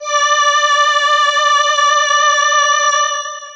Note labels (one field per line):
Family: voice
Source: synthesizer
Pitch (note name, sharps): D5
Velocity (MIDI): 100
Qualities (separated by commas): bright, distorted, long release